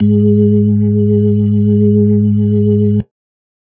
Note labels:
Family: organ; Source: electronic; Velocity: 127

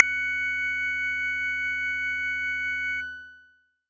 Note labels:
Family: bass; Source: synthesizer; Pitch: F#5; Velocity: 100; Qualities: multiphonic

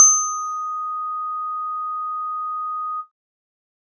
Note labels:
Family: keyboard; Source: electronic; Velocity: 127; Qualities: bright

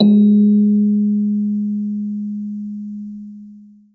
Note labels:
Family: mallet percussion; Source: acoustic; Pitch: G#3; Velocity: 50; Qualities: dark, long release, reverb

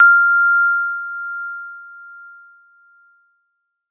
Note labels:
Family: keyboard; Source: electronic; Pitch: F6; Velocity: 50

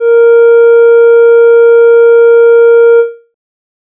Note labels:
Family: flute; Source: synthesizer; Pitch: A#4; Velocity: 127

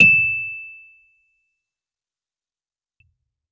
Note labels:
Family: keyboard; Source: electronic; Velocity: 100; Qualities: fast decay

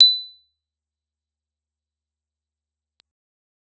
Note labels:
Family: keyboard; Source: electronic; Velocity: 100; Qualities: bright, fast decay, percussive

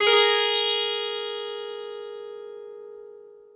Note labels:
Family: guitar; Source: acoustic; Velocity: 50; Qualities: bright, multiphonic, reverb

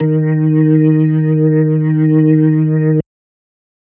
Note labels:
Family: organ; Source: electronic; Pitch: D#3; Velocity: 100

